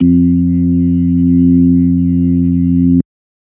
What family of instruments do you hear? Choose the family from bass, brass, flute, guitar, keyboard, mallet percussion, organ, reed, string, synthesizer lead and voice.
organ